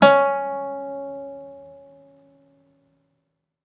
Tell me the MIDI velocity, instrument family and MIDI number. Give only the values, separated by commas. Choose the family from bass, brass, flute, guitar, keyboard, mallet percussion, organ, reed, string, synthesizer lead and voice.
75, guitar, 61